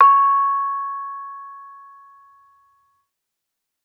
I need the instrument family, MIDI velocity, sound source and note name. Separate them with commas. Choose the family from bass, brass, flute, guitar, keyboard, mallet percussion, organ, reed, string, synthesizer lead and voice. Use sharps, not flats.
mallet percussion, 50, acoustic, C#6